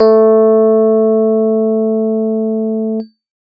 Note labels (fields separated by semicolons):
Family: keyboard; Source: electronic; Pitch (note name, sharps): A3; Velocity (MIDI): 100